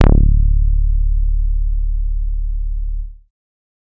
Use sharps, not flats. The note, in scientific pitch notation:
D1